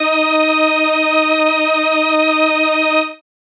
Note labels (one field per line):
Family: keyboard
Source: synthesizer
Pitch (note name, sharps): D#4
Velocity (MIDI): 25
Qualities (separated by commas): bright